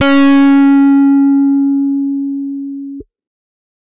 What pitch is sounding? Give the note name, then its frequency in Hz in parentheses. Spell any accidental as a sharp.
C#4 (277.2 Hz)